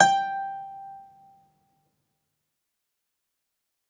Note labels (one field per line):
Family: guitar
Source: acoustic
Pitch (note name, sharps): G5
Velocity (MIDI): 25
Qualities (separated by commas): fast decay, reverb